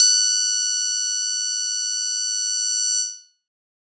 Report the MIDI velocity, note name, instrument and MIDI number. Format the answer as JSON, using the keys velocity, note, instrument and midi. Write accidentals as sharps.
{"velocity": 127, "note": "F#6", "instrument": "electronic keyboard", "midi": 90}